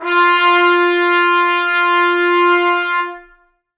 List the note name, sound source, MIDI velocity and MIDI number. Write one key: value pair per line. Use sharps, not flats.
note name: F4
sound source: acoustic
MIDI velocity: 127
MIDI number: 65